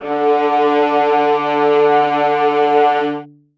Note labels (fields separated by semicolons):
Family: string; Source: acoustic; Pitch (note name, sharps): D3; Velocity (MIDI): 100; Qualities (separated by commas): reverb